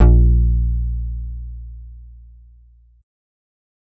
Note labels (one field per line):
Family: bass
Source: synthesizer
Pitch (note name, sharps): A#1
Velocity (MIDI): 75